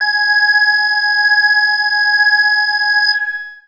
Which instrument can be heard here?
synthesizer bass